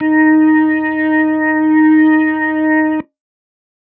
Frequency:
311.1 Hz